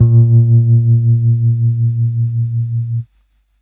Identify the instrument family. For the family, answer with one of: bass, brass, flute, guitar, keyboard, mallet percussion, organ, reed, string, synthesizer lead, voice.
keyboard